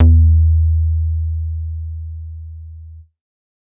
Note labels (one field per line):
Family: bass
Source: synthesizer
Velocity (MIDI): 50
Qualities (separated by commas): dark